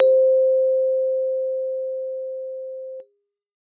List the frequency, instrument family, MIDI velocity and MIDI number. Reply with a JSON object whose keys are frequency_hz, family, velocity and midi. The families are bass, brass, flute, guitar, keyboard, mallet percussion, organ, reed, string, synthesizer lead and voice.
{"frequency_hz": 523.3, "family": "keyboard", "velocity": 50, "midi": 72}